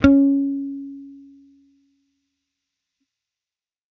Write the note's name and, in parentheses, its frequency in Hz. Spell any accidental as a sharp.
C#4 (277.2 Hz)